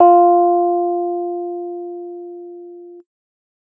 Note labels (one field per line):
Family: keyboard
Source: electronic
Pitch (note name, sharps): F4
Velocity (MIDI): 75